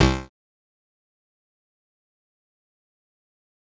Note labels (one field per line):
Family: bass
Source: synthesizer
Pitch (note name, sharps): C2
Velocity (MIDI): 100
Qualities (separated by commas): bright, distorted, fast decay, percussive